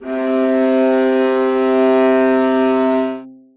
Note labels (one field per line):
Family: string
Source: acoustic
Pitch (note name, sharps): C3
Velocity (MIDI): 50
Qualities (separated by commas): reverb